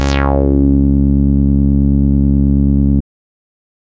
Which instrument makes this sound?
synthesizer bass